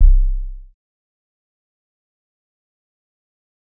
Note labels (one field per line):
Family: bass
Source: synthesizer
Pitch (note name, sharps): C1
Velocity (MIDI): 25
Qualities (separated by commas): dark, fast decay, percussive